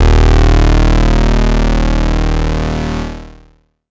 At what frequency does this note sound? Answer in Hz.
38.89 Hz